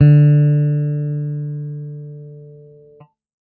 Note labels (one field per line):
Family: bass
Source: electronic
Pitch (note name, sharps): D3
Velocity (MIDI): 25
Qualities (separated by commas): dark